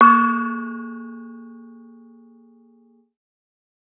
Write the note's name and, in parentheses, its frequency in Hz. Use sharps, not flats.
A#3 (233.1 Hz)